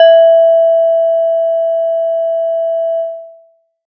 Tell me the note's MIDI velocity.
127